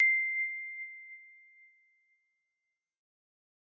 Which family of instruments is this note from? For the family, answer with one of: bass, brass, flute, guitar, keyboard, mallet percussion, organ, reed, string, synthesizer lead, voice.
keyboard